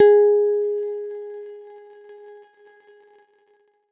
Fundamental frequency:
415.3 Hz